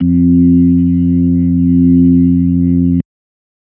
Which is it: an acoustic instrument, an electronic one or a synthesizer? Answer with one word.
electronic